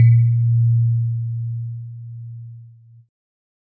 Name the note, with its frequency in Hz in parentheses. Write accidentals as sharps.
A#2 (116.5 Hz)